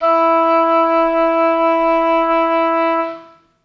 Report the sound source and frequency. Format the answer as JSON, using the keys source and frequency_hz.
{"source": "acoustic", "frequency_hz": 329.6}